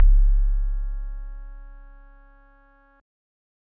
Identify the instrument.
electronic keyboard